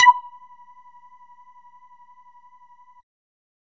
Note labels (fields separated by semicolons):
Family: bass; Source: synthesizer; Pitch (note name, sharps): B5; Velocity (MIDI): 75; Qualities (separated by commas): percussive